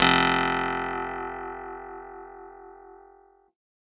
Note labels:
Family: guitar; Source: acoustic; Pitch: F1; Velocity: 75; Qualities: bright

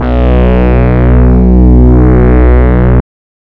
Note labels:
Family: reed; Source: synthesizer; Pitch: B1; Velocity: 127; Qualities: distorted, non-linear envelope

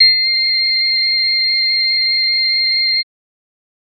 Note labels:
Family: organ; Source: electronic; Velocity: 100; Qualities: bright, multiphonic

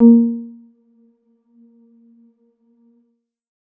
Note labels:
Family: keyboard; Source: electronic; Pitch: A#3; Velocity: 100; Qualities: dark, percussive, reverb

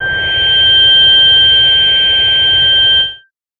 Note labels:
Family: bass; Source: synthesizer; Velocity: 25

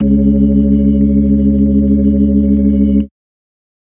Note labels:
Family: organ; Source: electronic; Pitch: C#2; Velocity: 25

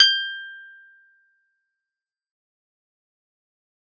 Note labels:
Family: guitar; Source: acoustic; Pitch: G6; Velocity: 100; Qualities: fast decay, percussive, reverb

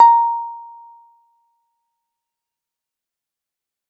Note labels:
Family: keyboard; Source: electronic; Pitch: A#5; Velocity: 50; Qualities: fast decay, percussive

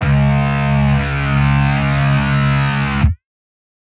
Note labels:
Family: guitar; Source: electronic; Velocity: 127; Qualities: bright, distorted

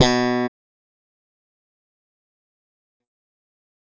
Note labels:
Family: bass; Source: electronic; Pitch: B2; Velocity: 75; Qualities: fast decay

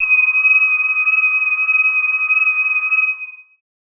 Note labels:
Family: voice; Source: synthesizer; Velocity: 127; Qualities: bright

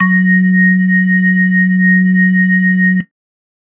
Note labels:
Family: organ; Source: electronic; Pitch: F#3; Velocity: 50

